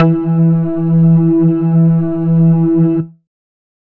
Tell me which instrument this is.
synthesizer bass